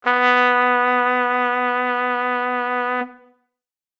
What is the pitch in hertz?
246.9 Hz